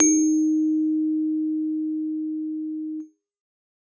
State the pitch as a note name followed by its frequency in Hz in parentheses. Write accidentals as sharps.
D#4 (311.1 Hz)